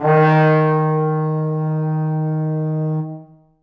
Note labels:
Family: brass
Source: acoustic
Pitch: D#3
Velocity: 75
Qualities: bright, reverb

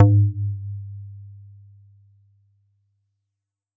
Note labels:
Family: mallet percussion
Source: acoustic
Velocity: 127

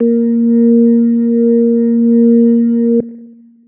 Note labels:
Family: organ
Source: electronic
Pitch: A#3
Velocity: 127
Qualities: dark, long release

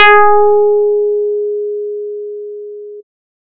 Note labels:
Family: bass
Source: synthesizer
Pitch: G#4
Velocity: 100

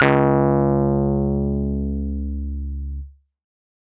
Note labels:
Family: keyboard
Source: electronic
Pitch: C#2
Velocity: 127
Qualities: distorted

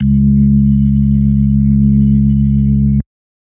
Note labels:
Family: organ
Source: electronic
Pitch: C#2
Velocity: 25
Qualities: dark

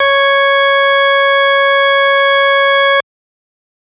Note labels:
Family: organ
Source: electronic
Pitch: C#5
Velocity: 127

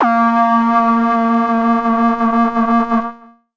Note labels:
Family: synthesizer lead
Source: synthesizer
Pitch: A#3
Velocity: 75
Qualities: distorted, multiphonic, non-linear envelope

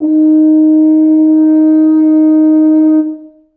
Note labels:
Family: brass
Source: acoustic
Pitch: D#4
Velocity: 100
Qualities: reverb

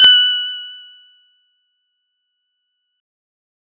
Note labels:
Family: guitar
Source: synthesizer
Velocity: 100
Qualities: bright

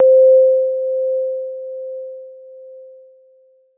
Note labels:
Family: keyboard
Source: electronic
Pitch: C5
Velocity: 75

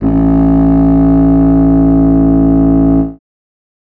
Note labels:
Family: reed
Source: acoustic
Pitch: A1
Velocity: 75

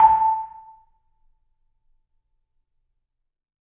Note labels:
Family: mallet percussion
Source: acoustic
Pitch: A5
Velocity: 127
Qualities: percussive, reverb

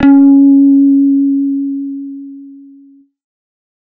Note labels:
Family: bass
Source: synthesizer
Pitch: C#4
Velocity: 50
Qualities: distorted

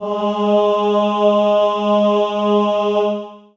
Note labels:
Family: voice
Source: acoustic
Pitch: G#3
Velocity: 25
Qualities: reverb

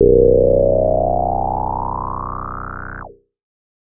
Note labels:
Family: bass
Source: synthesizer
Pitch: B0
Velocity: 25

